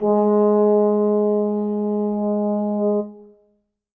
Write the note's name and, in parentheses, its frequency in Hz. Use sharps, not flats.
G#3 (207.7 Hz)